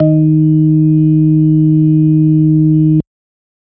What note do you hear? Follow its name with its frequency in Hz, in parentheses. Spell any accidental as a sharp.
D#3 (155.6 Hz)